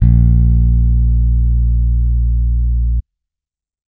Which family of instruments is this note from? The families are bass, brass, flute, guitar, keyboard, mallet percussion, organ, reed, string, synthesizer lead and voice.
bass